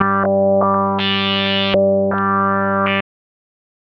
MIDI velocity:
75